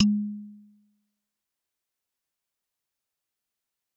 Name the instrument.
acoustic mallet percussion instrument